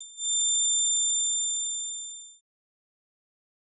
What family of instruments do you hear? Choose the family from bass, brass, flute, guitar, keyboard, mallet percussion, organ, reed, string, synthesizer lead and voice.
bass